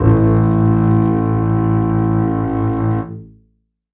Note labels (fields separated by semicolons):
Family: string; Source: acoustic; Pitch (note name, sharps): A1; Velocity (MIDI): 127; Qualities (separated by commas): reverb